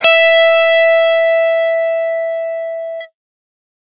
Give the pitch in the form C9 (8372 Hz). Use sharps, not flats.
E5 (659.3 Hz)